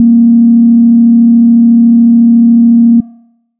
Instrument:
synthesizer bass